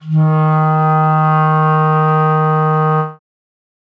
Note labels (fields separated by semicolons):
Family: reed; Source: acoustic; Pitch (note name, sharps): D#3; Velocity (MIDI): 25; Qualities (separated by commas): dark